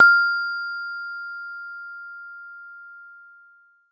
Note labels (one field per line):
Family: mallet percussion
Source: acoustic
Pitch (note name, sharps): F6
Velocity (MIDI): 127